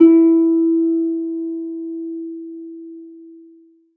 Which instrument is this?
acoustic string instrument